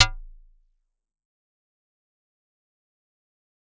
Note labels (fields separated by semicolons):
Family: mallet percussion; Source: acoustic; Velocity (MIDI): 50; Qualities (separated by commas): fast decay, percussive